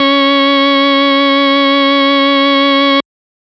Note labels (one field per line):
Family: organ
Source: electronic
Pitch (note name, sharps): C#4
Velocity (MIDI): 50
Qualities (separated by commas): bright, distorted